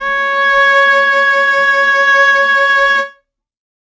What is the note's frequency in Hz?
554.4 Hz